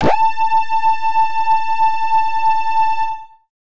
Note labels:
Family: bass; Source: synthesizer; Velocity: 25; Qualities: distorted

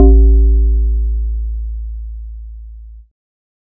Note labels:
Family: bass; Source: synthesizer; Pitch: A1; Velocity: 25

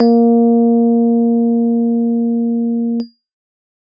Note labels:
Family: keyboard; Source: electronic; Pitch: A#3; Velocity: 75

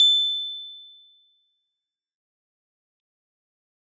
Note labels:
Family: keyboard; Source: acoustic; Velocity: 100; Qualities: bright, fast decay

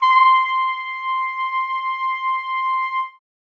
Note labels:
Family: brass; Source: acoustic; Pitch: C6; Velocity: 25; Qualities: reverb

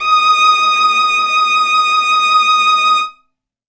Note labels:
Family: string; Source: acoustic; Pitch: D#6; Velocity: 100; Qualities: reverb

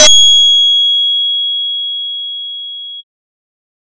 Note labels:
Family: bass; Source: synthesizer; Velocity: 50; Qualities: bright, distorted

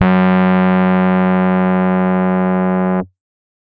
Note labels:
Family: keyboard; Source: electronic; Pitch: F#2; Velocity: 127

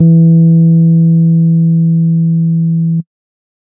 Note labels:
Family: keyboard; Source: electronic; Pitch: E3; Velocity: 50; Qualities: dark

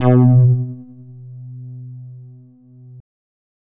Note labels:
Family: bass; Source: synthesizer; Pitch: B2; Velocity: 75; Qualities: distorted

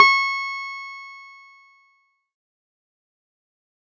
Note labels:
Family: keyboard; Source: electronic; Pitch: C#6; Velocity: 50; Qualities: distorted, fast decay

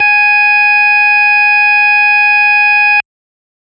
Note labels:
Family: organ; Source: electronic; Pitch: G#5; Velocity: 127

